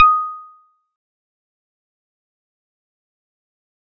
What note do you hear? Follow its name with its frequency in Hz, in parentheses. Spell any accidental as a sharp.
D#6 (1245 Hz)